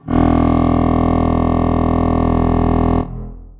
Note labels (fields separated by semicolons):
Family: reed; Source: acoustic; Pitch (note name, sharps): E1; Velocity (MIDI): 127; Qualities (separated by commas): long release, reverb